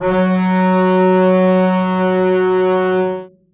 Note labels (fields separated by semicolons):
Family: string; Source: acoustic; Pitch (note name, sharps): F#3; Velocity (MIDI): 25; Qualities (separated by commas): reverb